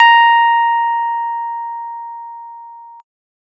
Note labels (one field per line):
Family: keyboard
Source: electronic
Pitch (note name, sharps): A#5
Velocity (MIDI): 100